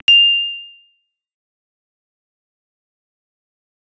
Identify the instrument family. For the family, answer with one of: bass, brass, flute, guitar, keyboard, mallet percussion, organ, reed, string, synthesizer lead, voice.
bass